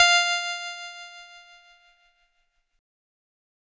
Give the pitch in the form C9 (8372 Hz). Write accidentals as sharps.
F5 (698.5 Hz)